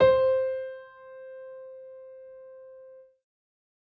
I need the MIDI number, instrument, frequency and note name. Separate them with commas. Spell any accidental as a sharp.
72, acoustic keyboard, 523.3 Hz, C5